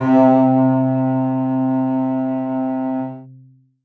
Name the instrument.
acoustic string instrument